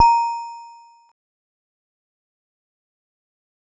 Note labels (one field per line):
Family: mallet percussion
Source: acoustic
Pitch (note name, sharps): A#5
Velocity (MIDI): 25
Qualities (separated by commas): fast decay, percussive